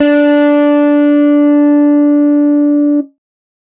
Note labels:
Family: guitar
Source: electronic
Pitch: D4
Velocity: 50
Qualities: distorted

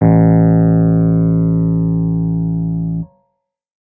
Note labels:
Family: keyboard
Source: electronic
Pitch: A1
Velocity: 75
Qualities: distorted

